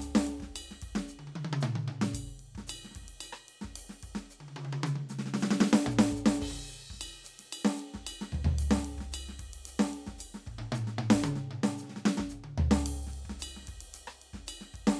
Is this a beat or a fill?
beat